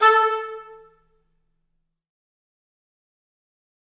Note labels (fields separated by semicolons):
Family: reed; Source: acoustic; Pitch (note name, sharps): A4; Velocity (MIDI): 100; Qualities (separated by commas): fast decay, reverb